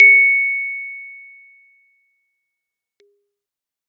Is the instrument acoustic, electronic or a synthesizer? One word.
acoustic